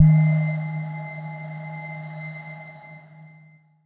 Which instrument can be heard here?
electronic mallet percussion instrument